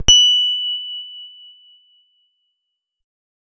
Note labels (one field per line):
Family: guitar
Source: electronic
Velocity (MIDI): 100